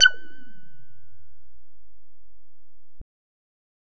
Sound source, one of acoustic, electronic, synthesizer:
synthesizer